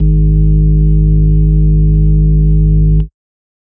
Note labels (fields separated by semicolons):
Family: organ; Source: electronic; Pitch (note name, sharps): G#1; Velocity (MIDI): 25; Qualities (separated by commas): dark